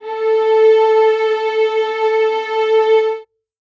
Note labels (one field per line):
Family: string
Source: acoustic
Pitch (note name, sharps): A4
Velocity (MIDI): 50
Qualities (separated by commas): reverb